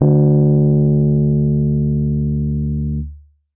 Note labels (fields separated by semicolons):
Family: keyboard; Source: electronic; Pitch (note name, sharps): D2; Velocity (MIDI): 100